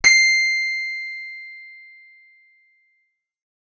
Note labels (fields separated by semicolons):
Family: guitar; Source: acoustic; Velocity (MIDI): 100; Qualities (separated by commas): bright, distorted